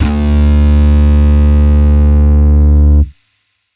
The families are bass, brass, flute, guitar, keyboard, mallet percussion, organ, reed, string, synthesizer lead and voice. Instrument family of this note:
bass